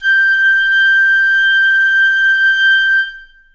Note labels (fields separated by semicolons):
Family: flute; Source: acoustic; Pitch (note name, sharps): G6; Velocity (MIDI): 75; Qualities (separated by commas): reverb